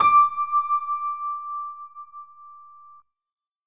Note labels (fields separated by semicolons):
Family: keyboard; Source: electronic; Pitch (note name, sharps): D6; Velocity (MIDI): 127